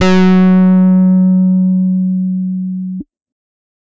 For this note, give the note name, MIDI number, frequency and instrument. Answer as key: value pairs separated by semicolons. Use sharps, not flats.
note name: F#3; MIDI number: 54; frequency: 185 Hz; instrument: electronic guitar